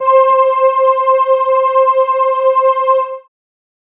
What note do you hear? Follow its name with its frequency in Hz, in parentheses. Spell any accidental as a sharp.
C5 (523.3 Hz)